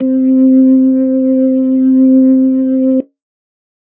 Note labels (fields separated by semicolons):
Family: organ; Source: electronic; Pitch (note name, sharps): C4; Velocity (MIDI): 100; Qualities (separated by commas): dark